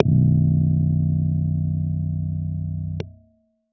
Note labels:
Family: keyboard; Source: electronic; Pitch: B0; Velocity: 50; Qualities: dark

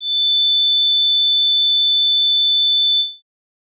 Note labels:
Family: organ; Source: electronic; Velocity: 25; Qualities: bright

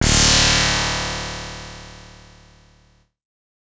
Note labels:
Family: bass; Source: synthesizer; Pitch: D1; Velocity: 50; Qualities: bright, distorted

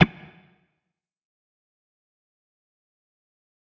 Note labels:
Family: guitar; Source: electronic; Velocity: 75; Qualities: distorted, fast decay, percussive

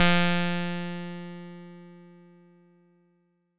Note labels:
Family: bass; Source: synthesizer; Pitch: F3; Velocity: 75; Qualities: bright, distorted

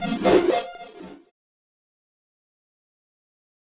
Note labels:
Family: keyboard; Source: electronic; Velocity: 50; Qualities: bright, distorted, fast decay, non-linear envelope

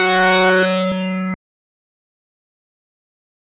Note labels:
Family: bass; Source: synthesizer; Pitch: F#3; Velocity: 75; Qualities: distorted, fast decay

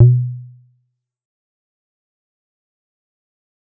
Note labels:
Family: bass; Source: synthesizer; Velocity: 50; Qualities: fast decay, percussive

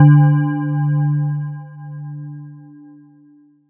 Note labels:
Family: mallet percussion; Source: electronic; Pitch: D3; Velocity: 50

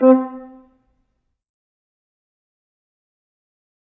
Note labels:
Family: flute; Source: acoustic; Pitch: C4; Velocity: 75; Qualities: fast decay, percussive, reverb

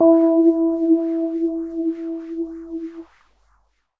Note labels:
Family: keyboard; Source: electronic; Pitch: E4; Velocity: 25; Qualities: non-linear envelope

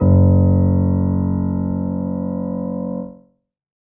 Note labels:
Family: keyboard; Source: acoustic; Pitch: F#1; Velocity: 25; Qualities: reverb

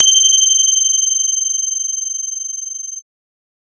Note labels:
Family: bass; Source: synthesizer; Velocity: 127; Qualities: bright

